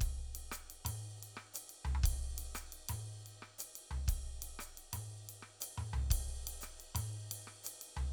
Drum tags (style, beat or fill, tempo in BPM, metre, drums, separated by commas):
Latin, beat, 118 BPM, 4/4, ride, hi-hat pedal, cross-stick, mid tom, floor tom, kick